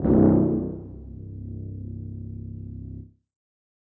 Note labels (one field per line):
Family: brass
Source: acoustic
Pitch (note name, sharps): C1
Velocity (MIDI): 100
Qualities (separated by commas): reverb